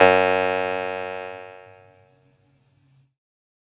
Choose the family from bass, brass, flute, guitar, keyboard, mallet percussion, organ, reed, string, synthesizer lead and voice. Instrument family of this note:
keyboard